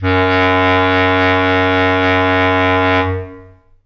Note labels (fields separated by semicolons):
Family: reed; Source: acoustic; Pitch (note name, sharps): F#2; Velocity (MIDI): 75; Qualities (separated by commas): long release, reverb